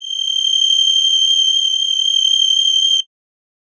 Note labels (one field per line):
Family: reed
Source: acoustic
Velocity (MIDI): 25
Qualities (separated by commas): bright